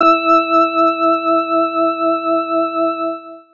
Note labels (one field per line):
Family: organ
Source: electronic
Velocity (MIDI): 50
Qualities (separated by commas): distorted